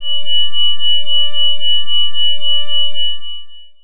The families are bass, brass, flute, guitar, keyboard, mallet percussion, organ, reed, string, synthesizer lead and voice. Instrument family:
organ